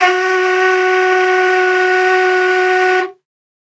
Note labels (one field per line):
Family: flute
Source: acoustic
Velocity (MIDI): 75